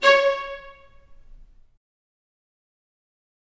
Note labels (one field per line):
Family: string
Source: acoustic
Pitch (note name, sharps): C#5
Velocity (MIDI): 100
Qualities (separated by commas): fast decay, reverb